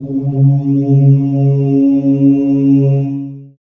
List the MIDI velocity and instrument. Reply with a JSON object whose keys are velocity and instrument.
{"velocity": 75, "instrument": "acoustic voice"}